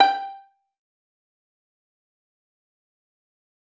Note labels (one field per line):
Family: string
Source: acoustic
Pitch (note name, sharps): G5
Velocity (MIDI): 127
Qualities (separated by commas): fast decay, percussive, reverb